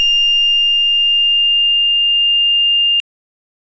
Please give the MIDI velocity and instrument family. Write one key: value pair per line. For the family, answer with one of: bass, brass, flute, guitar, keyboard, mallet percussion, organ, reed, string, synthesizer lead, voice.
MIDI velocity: 50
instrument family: organ